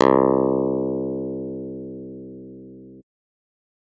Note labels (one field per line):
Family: guitar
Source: electronic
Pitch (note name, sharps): C2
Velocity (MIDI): 127